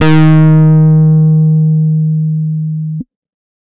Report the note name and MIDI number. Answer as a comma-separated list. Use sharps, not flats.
D#3, 51